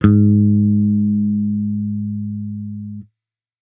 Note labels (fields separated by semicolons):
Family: bass; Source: electronic; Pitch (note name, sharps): G#2; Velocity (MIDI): 127